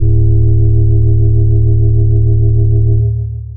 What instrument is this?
electronic mallet percussion instrument